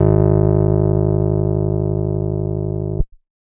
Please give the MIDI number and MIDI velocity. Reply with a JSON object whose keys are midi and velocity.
{"midi": 32, "velocity": 100}